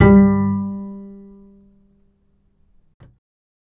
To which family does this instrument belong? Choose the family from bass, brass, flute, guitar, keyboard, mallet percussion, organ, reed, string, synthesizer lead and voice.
bass